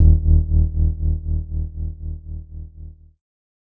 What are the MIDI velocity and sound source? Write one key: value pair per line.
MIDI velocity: 127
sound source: electronic